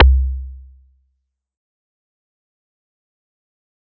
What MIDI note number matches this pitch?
36